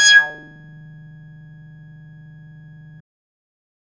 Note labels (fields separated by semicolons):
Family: bass; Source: synthesizer; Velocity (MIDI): 100; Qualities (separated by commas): distorted, percussive